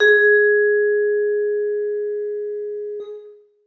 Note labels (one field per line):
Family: mallet percussion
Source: acoustic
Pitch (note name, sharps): G#4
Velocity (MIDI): 100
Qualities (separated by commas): reverb